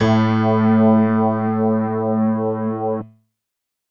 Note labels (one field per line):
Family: keyboard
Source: electronic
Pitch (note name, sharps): A2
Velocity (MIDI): 127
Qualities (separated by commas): reverb